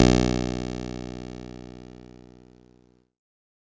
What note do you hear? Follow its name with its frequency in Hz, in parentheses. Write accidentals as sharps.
B1 (61.74 Hz)